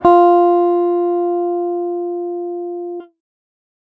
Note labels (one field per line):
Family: guitar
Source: electronic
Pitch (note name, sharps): F4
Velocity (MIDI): 50